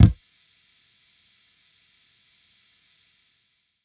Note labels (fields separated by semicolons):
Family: bass; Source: electronic; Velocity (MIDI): 50; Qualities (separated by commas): distorted, percussive